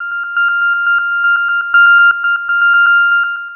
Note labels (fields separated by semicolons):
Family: synthesizer lead; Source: synthesizer; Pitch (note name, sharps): F6; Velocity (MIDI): 100; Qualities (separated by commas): long release, tempo-synced